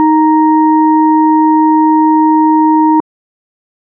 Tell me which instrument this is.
electronic organ